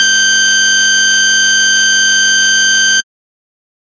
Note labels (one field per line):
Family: bass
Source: synthesizer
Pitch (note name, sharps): G6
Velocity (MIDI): 25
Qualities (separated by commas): bright, distorted